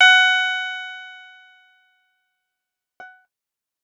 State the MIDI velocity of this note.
75